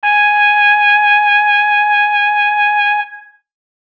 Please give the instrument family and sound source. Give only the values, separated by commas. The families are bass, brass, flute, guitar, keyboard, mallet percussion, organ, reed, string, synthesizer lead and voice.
brass, acoustic